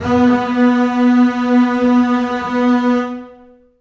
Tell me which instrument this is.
acoustic string instrument